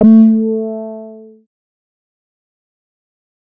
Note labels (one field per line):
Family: bass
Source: synthesizer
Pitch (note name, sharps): A3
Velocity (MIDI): 25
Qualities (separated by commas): distorted, fast decay